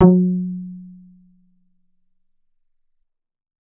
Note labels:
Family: bass; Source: synthesizer; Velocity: 50; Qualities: dark, reverb

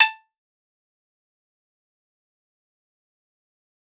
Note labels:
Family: guitar; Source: acoustic; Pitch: A5; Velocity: 100; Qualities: bright, fast decay, percussive

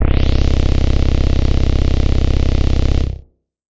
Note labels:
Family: bass; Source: synthesizer; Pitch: C0; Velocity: 100; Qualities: distorted

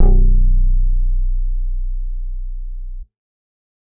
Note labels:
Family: bass; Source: synthesizer; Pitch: B0; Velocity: 127; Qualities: dark, reverb

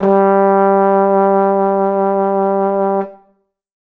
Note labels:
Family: brass; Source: acoustic; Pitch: G3; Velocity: 75

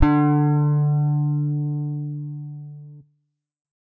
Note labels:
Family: guitar; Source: electronic; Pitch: D3; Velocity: 50; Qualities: distorted

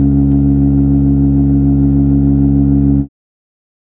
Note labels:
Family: organ; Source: electronic; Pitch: C#2; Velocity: 25

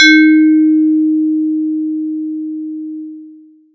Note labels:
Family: mallet percussion; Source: electronic; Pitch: D#4; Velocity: 75; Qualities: long release, multiphonic

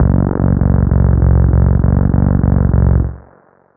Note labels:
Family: bass; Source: synthesizer; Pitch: F#0; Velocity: 25; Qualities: reverb

